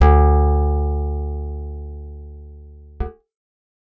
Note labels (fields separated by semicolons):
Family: guitar; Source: acoustic; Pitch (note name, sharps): D2; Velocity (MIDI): 127